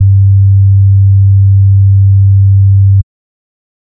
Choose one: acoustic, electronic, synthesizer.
synthesizer